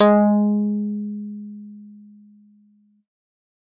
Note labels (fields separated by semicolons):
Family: keyboard; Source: electronic; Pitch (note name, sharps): G#3; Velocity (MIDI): 75; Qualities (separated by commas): distorted